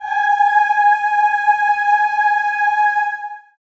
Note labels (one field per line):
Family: voice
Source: acoustic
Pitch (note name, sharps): G#5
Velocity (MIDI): 50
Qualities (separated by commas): reverb